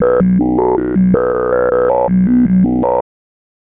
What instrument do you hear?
synthesizer bass